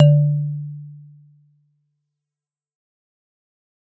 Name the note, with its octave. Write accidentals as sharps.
D3